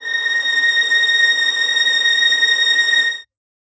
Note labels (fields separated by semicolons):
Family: string; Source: acoustic; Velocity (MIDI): 50; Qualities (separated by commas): reverb